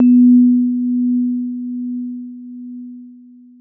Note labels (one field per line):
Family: keyboard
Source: electronic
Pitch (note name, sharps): B3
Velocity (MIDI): 100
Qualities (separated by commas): dark, long release